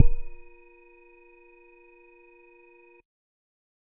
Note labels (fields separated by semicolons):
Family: bass; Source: synthesizer; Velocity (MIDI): 25; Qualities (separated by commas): percussive